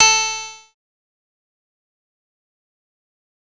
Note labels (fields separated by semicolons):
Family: bass; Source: synthesizer; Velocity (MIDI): 127; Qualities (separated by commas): bright, distorted, fast decay, percussive